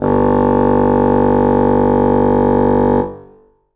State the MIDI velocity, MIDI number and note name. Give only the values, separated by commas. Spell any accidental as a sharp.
127, 31, G1